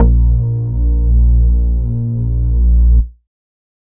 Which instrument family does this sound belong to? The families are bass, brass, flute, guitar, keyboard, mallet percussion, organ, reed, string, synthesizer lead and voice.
bass